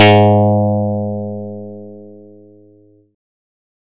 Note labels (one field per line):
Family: bass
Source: synthesizer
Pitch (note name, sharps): G#2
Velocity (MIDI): 127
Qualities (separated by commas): bright